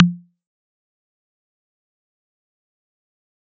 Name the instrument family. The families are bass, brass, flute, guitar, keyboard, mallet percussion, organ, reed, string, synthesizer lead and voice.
mallet percussion